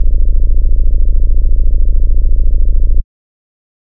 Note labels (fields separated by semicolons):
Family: bass; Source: synthesizer; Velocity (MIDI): 100; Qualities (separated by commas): dark, distorted